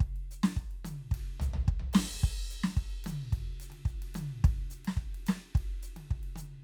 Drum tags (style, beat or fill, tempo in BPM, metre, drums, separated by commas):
calypso, beat, 108 BPM, 4/4, crash, ride, ride bell, hi-hat pedal, snare, high tom, floor tom, kick